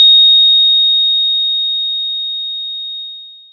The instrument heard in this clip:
electronic mallet percussion instrument